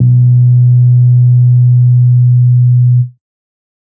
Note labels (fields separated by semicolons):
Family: bass; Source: synthesizer; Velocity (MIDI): 25; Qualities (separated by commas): dark